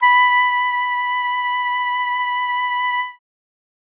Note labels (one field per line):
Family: reed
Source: acoustic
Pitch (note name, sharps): B5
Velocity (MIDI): 50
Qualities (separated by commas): bright